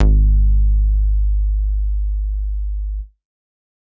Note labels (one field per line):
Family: bass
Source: synthesizer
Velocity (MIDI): 50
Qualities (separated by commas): dark